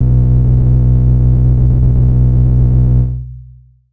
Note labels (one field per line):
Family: keyboard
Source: electronic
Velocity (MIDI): 25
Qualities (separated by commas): distorted, long release